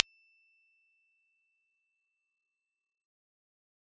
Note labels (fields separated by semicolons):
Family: bass; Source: synthesizer; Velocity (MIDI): 100; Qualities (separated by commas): fast decay, percussive